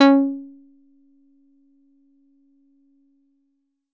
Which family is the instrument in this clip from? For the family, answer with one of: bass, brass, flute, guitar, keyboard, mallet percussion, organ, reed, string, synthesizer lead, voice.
guitar